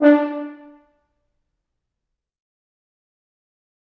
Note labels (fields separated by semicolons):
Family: brass; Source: acoustic; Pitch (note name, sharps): D4; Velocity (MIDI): 100; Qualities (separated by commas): fast decay, percussive, reverb